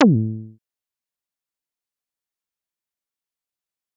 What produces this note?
synthesizer bass